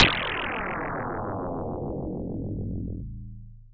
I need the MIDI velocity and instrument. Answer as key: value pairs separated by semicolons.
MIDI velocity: 127; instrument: electronic mallet percussion instrument